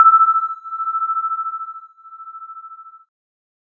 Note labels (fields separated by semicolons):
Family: keyboard; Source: electronic; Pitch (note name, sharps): E6; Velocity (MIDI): 100; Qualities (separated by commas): multiphonic